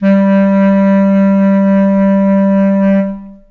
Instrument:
acoustic reed instrument